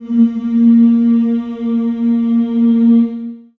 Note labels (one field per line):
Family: voice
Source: acoustic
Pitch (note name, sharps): A#3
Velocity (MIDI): 50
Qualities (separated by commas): dark, long release, reverb